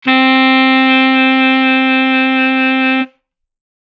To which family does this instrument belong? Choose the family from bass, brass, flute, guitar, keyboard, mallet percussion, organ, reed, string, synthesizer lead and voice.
reed